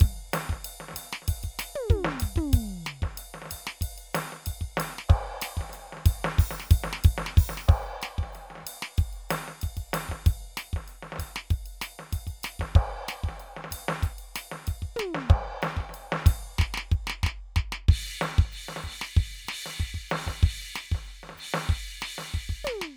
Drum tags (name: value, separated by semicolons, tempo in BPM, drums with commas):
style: Afrobeat; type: beat; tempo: 94 BPM; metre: 4/4; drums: crash, ride, open hi-hat, hi-hat pedal, snare, high tom, mid tom, floor tom, kick